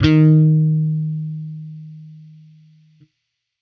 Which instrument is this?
electronic bass